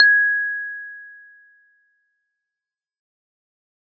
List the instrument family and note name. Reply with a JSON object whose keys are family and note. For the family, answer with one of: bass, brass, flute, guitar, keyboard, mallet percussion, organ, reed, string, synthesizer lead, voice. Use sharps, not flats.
{"family": "keyboard", "note": "G#6"}